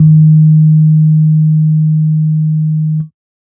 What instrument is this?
electronic keyboard